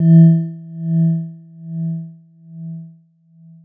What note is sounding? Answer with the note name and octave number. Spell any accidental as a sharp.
E3